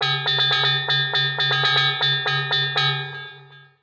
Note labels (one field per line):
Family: mallet percussion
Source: synthesizer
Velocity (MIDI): 50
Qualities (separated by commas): long release, multiphonic, tempo-synced